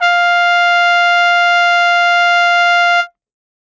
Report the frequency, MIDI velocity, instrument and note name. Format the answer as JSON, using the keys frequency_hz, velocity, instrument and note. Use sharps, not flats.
{"frequency_hz": 698.5, "velocity": 100, "instrument": "acoustic brass instrument", "note": "F5"}